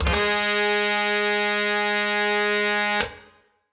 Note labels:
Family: reed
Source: acoustic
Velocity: 127

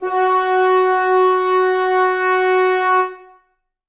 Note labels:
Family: reed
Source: acoustic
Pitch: F#4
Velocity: 100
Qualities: reverb

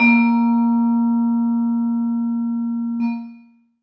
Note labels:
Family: mallet percussion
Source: acoustic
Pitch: A#3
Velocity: 100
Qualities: reverb

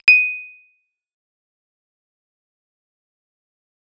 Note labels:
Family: bass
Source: synthesizer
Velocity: 100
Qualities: bright, fast decay, percussive

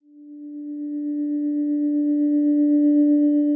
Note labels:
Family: guitar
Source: electronic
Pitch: D4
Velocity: 50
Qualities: dark, long release

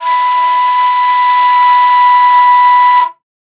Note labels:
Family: flute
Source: acoustic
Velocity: 50

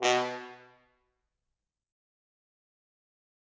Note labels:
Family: brass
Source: acoustic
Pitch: B2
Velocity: 127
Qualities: bright, fast decay, percussive, reverb

